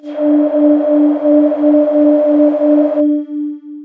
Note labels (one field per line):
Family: voice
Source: synthesizer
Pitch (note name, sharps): D4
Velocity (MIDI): 100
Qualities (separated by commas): distorted, long release